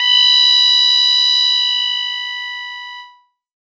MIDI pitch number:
83